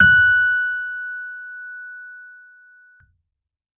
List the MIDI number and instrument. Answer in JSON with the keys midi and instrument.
{"midi": 90, "instrument": "electronic keyboard"}